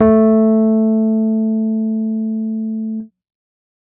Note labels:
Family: keyboard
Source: electronic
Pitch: A3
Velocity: 100

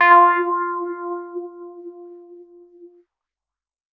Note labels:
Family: keyboard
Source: electronic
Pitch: F4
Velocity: 100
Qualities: non-linear envelope

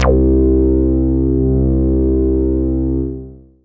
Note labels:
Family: bass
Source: synthesizer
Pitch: C2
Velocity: 127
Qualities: distorted, long release

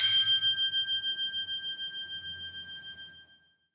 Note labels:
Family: mallet percussion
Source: acoustic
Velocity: 25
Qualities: reverb

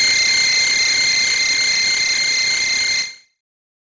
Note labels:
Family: bass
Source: synthesizer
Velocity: 100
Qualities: non-linear envelope

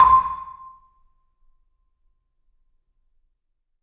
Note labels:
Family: mallet percussion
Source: acoustic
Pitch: C6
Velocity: 127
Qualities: percussive, reverb

